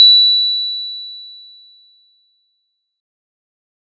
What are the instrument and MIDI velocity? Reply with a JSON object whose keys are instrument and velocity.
{"instrument": "acoustic mallet percussion instrument", "velocity": 50}